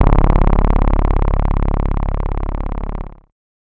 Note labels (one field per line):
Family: bass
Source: synthesizer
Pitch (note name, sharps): C#0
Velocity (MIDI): 25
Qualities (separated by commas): bright, distorted